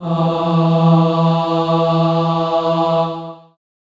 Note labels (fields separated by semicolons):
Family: voice; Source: acoustic; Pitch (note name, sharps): E3; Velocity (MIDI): 75; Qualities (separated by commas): reverb